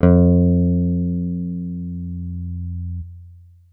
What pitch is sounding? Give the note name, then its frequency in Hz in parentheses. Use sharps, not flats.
F2 (87.31 Hz)